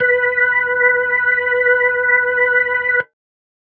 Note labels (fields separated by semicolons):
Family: organ; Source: electronic; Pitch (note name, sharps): B4; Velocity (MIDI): 50